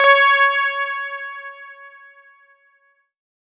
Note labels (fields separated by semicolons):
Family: guitar; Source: electronic; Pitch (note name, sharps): C#5; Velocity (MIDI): 100